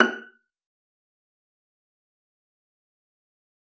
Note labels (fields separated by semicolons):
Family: string; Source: acoustic; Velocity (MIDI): 50; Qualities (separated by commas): fast decay, percussive, reverb